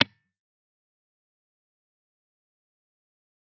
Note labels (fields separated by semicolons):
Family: guitar; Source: electronic; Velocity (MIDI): 25; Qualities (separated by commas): distorted, fast decay, percussive